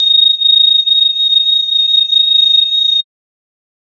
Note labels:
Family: mallet percussion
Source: electronic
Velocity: 100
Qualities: multiphonic, non-linear envelope

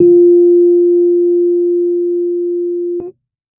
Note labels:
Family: keyboard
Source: electronic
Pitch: F4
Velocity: 25

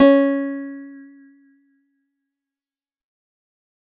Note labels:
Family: guitar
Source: acoustic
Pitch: C#4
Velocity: 25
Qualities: fast decay

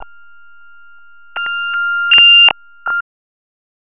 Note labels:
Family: bass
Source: synthesizer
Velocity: 25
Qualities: tempo-synced

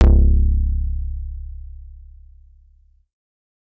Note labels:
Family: bass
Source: synthesizer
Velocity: 50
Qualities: distorted

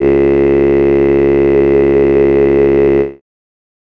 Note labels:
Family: voice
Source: synthesizer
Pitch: C#2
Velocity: 100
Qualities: bright

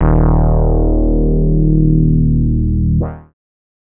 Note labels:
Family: bass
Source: synthesizer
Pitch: D#1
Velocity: 25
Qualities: distorted, multiphonic

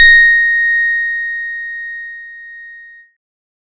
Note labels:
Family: keyboard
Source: electronic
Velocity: 50

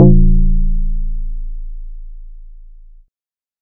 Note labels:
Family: bass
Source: synthesizer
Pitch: A0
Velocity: 127

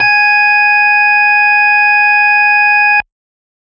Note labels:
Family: organ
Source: electronic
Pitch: G#5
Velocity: 50

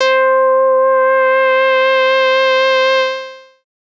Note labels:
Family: bass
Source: synthesizer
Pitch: C5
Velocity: 50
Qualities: distorted, long release

